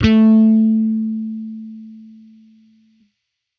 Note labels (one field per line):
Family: bass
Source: electronic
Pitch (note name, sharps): A3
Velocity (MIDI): 127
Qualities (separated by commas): distorted